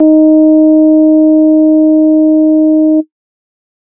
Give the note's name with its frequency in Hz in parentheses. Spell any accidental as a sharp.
D#4 (311.1 Hz)